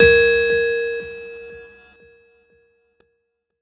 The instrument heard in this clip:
electronic keyboard